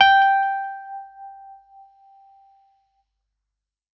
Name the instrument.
electronic keyboard